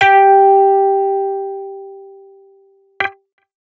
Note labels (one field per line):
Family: guitar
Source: electronic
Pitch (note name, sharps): G4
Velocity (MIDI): 100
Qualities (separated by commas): distorted